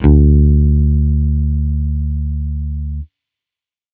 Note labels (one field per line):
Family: bass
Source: electronic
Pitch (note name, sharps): D2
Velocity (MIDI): 25